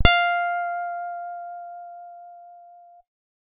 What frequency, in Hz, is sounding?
698.5 Hz